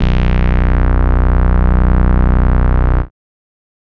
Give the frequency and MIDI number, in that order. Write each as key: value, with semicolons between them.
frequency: 30.87 Hz; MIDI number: 23